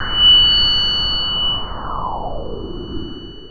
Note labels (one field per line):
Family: synthesizer lead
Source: synthesizer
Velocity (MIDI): 25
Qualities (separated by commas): long release